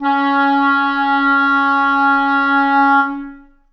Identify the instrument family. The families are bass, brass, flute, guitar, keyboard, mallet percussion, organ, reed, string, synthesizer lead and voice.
reed